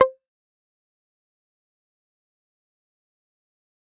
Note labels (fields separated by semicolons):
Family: guitar; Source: electronic; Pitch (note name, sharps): C5; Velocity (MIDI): 100; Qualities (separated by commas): fast decay, percussive